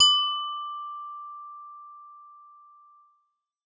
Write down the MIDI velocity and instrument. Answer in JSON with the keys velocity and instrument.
{"velocity": 100, "instrument": "synthesizer bass"}